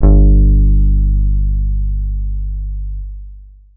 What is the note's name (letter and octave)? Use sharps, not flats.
G1